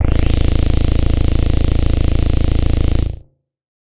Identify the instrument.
synthesizer bass